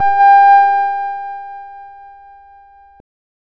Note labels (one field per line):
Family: bass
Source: synthesizer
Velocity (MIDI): 100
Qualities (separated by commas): distorted, non-linear envelope